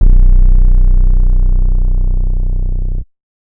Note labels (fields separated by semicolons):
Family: bass; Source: synthesizer; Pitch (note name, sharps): B0; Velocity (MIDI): 25; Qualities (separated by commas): distorted